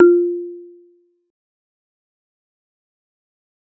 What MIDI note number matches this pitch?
65